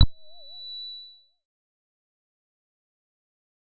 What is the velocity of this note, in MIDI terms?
25